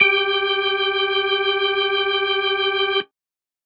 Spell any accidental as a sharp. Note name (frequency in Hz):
G4 (392 Hz)